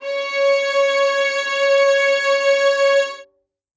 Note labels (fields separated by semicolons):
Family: string; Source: acoustic; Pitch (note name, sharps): C#5; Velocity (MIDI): 100; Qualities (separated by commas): reverb